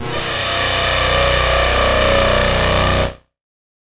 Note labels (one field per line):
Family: guitar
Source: electronic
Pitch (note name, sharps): B0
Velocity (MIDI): 75